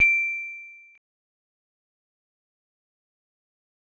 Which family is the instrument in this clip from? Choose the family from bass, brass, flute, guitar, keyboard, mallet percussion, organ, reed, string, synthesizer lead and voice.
mallet percussion